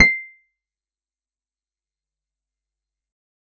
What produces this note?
acoustic guitar